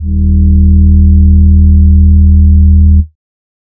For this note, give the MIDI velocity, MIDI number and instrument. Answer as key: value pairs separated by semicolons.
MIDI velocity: 100; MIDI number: 27; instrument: synthesizer voice